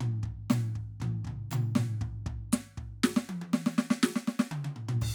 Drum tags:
rock
beat
120 BPM
4/4
crash, percussion, snare, high tom, mid tom, floor tom, kick

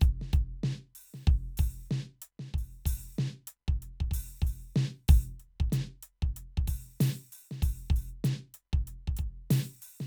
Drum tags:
rock
beat
95 BPM
4/4
closed hi-hat, open hi-hat, hi-hat pedal, snare, kick

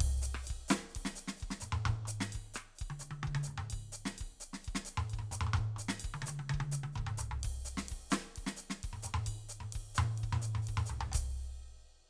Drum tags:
Dominican merengue
beat
130 BPM
4/4
ride, ride bell, hi-hat pedal, snare, cross-stick, high tom, mid tom, floor tom, kick

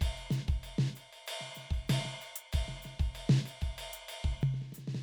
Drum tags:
funk
beat
95 BPM
4/4
ride, closed hi-hat, hi-hat pedal, snare, floor tom, kick

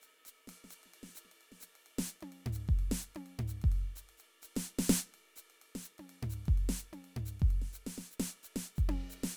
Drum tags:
linear jazz
beat
128 BPM
4/4
ride, hi-hat pedal, snare, high tom, floor tom, kick

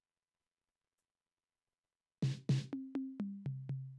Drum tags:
rock
fill
60 BPM
4/4
hi-hat pedal, snare, high tom, mid tom, floor tom

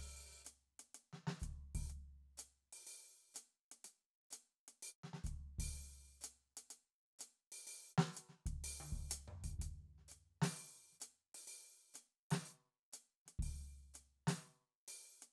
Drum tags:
jazz
beat
125 BPM
4/4
closed hi-hat, open hi-hat, hi-hat pedal, snare, high tom, floor tom, kick

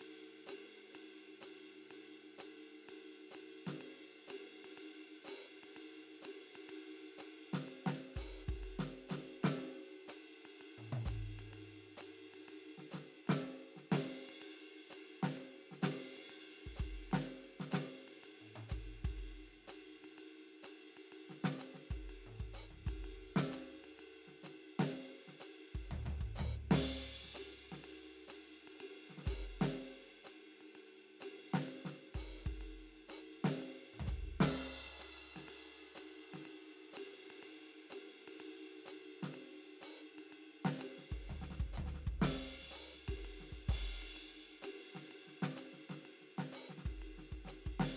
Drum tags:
jazz
beat
125 BPM
4/4
crash, ride, hi-hat pedal, snare, high tom, floor tom, kick

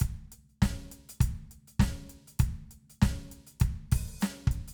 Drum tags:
rock
beat
100 BPM
4/4
closed hi-hat, open hi-hat, hi-hat pedal, snare, kick

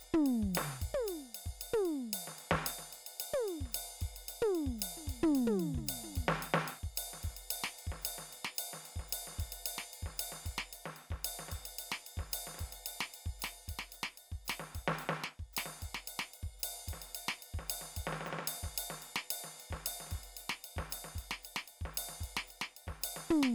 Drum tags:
songo
beat
112 BPM
4/4
ride, ride bell, hi-hat pedal, snare, high tom, mid tom, floor tom, kick

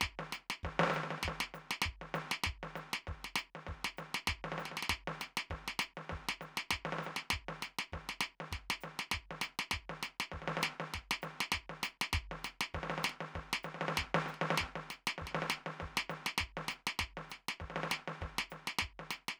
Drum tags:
New Orleans second line
beat
99 BPM
4/4
hi-hat pedal, snare, kick

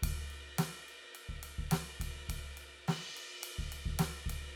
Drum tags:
rock
beat
105 BPM
4/4
ride, snare, kick

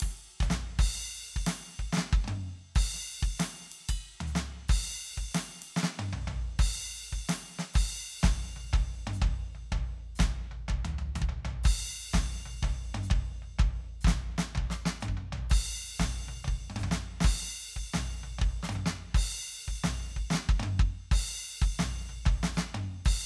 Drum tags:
swing
beat
124 BPM
4/4
crash, ride, ride bell, hi-hat pedal, snare, high tom, mid tom, floor tom, kick

